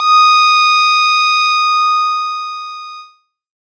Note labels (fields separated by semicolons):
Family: keyboard; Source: electronic; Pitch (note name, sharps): D#6; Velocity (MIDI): 50; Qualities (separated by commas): bright, distorted, multiphonic